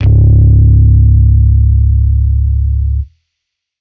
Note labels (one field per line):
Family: bass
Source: electronic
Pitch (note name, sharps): C#1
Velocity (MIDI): 50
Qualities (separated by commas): distorted